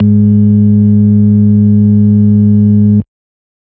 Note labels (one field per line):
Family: organ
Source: electronic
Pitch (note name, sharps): G#2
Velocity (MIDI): 75